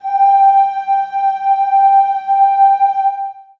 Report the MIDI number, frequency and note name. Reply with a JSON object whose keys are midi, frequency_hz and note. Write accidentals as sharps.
{"midi": 79, "frequency_hz": 784, "note": "G5"}